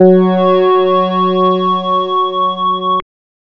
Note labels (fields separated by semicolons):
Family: bass; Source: synthesizer; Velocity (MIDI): 75; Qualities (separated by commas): distorted, multiphonic